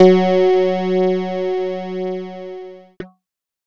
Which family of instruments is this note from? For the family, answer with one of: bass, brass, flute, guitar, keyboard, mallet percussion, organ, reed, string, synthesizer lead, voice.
keyboard